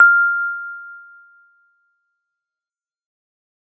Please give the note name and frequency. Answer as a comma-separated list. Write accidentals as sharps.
F6, 1397 Hz